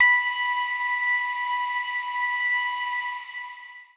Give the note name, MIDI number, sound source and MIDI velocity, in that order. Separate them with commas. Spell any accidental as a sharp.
B5, 83, electronic, 50